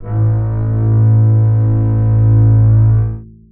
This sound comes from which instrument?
acoustic string instrument